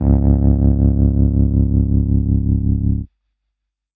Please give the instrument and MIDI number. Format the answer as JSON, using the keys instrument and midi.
{"instrument": "electronic keyboard", "midi": 25}